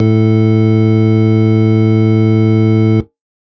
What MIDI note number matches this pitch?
45